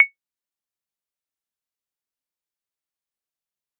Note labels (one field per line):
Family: mallet percussion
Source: acoustic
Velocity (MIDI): 100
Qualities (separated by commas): dark, fast decay, percussive, reverb